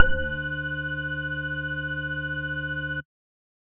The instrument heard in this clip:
synthesizer bass